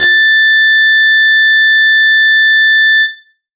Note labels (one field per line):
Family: guitar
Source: electronic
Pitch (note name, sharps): A6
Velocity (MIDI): 100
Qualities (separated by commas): distorted